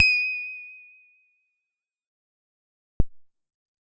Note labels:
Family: bass; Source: synthesizer; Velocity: 75; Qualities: fast decay

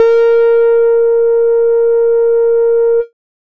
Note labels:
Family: bass; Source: synthesizer; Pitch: A#4; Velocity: 127; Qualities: distorted

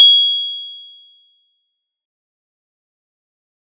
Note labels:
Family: mallet percussion; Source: acoustic; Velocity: 100; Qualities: bright, fast decay

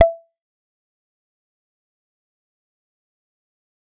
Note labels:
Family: bass; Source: synthesizer; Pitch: E5; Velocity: 25; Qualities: fast decay, percussive

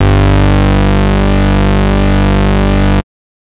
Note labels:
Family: bass; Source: synthesizer; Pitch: G1; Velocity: 50; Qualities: bright, distorted

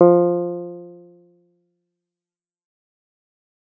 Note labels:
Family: bass; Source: synthesizer; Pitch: F3; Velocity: 127; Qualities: dark, fast decay

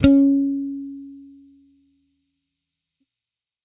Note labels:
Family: bass; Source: electronic; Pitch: C#4; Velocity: 100; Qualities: distorted

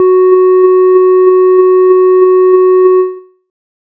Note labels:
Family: bass; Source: synthesizer; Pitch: F#4; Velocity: 50

